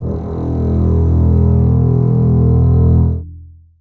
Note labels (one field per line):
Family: string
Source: acoustic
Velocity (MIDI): 75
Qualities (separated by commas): long release, reverb